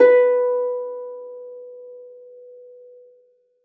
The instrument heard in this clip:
acoustic string instrument